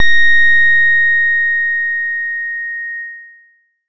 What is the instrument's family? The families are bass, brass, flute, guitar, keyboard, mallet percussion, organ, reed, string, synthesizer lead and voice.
bass